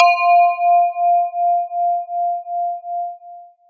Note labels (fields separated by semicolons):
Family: guitar; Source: synthesizer; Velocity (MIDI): 25; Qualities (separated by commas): long release